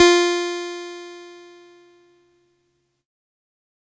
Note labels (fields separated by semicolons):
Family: keyboard; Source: electronic; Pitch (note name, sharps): F4; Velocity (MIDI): 25; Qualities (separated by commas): bright, distorted